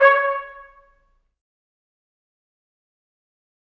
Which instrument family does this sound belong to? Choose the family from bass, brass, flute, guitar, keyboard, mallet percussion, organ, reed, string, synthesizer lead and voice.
brass